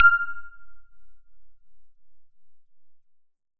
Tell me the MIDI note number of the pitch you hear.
89